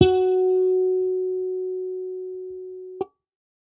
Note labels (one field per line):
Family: bass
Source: electronic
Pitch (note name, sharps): F#4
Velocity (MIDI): 100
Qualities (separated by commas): bright